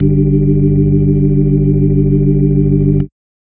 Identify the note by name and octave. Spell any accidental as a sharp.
G1